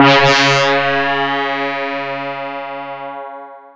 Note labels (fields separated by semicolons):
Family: mallet percussion; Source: electronic; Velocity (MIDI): 75; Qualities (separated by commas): bright, distorted, long release, non-linear envelope